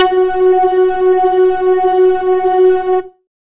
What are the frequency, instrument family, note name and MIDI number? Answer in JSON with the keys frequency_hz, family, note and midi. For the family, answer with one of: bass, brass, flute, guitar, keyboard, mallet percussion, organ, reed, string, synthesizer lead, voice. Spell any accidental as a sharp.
{"frequency_hz": 370, "family": "bass", "note": "F#4", "midi": 66}